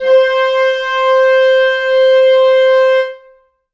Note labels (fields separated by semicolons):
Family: reed; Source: acoustic; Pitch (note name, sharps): C5; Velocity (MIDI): 75; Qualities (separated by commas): reverb